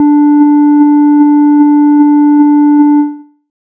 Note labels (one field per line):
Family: bass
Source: synthesizer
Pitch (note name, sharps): D4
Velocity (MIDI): 50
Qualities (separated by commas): dark